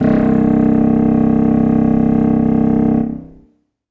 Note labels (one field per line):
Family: reed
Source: acoustic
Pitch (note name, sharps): C1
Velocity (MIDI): 50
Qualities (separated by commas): reverb